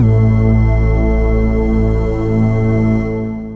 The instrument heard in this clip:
synthesizer lead